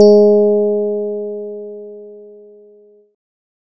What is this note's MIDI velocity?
50